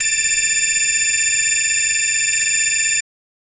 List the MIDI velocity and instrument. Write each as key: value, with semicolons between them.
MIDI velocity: 127; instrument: electronic organ